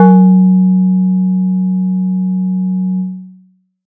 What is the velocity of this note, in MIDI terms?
127